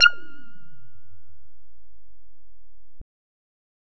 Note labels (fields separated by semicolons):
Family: bass; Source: synthesizer; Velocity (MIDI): 50; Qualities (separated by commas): distorted